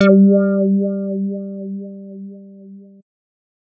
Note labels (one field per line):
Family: bass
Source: synthesizer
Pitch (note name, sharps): G3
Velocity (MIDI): 75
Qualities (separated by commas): distorted